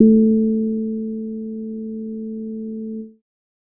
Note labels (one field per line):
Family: bass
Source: synthesizer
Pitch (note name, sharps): A3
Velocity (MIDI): 75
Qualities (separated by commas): dark